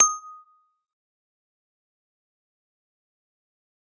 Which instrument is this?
acoustic mallet percussion instrument